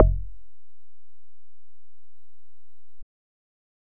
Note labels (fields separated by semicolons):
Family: bass; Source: synthesizer; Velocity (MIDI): 25